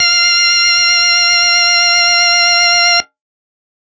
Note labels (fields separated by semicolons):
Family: organ; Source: electronic; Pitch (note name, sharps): F5; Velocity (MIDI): 75; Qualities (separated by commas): bright